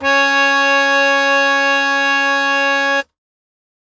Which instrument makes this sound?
acoustic keyboard